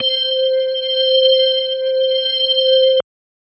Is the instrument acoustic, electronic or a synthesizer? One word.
electronic